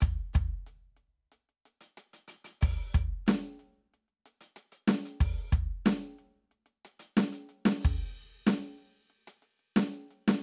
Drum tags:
hip-hop, beat, 92 BPM, 4/4, crash, closed hi-hat, open hi-hat, hi-hat pedal, snare, kick

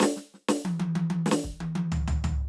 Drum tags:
funk rock, fill, 92 BPM, 4/4, snare, high tom, floor tom, kick

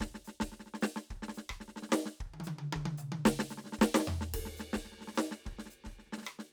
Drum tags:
Brazilian baião, beat, 110 BPM, 4/4, ride, hi-hat pedal, snare, cross-stick, high tom, mid tom, floor tom, kick

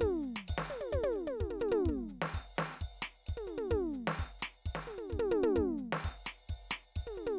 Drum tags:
Dominican merengue, beat, 130 BPM, 4/4, ride, ride bell, hi-hat pedal, snare, high tom, mid tom, kick

